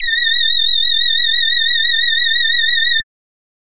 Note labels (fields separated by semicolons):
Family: voice; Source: synthesizer; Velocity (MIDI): 100